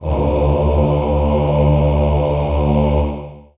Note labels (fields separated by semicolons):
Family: voice; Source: acoustic; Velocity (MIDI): 75; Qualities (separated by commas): long release, reverb